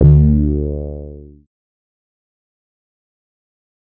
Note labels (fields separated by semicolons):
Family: bass; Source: synthesizer; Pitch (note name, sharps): D2; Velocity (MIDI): 25; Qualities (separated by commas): distorted, fast decay